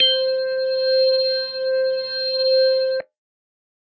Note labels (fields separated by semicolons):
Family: organ; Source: electronic; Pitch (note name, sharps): C5; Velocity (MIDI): 100